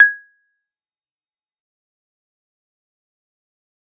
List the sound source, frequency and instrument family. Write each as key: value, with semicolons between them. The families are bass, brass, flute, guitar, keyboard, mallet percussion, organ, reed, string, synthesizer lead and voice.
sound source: electronic; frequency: 1661 Hz; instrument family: mallet percussion